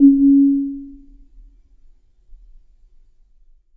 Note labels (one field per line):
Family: mallet percussion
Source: acoustic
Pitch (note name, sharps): C#4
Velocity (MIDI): 25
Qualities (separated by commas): dark, long release, reverb